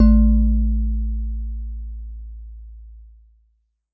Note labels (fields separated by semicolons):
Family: mallet percussion; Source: acoustic; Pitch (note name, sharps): A1; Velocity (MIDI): 127; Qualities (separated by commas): dark